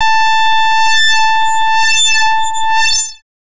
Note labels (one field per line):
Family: bass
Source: synthesizer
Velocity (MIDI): 127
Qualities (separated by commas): bright, distorted, non-linear envelope